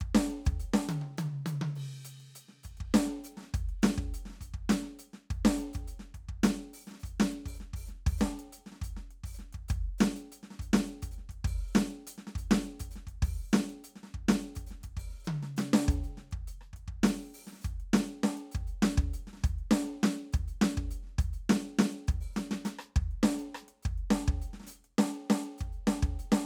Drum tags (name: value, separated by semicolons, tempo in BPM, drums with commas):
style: rock; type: beat; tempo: 102 BPM; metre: 3/4; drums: crash, closed hi-hat, open hi-hat, hi-hat pedal, snare, cross-stick, high tom, kick